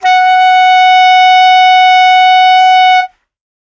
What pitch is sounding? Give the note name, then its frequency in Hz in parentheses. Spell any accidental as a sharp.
F#5 (740 Hz)